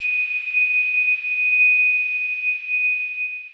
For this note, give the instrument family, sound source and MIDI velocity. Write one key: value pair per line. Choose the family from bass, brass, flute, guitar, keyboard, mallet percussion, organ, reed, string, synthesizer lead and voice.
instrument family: mallet percussion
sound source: electronic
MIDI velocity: 100